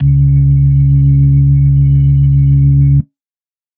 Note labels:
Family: organ; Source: electronic; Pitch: C#2; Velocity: 75; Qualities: dark

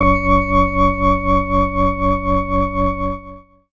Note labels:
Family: organ; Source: electronic; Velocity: 100; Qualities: distorted

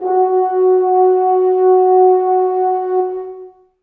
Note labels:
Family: brass; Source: acoustic; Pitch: F#4; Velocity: 50; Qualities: long release, reverb

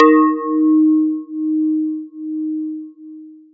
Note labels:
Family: guitar; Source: synthesizer; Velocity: 50

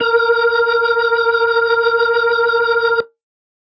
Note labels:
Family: organ; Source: electronic; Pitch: A#4; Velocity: 75

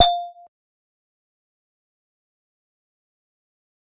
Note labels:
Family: mallet percussion; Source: acoustic; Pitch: F5; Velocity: 25; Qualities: fast decay, percussive

